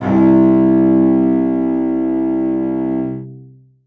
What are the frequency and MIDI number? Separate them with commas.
65.41 Hz, 36